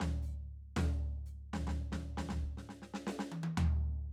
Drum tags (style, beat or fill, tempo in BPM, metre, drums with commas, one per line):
jazz-funk
fill
116 BPM
4/4
closed hi-hat, hi-hat pedal, snare, high tom, floor tom, kick